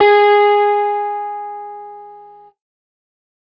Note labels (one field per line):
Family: guitar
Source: electronic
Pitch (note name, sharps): G#4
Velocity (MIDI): 50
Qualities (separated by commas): distorted, fast decay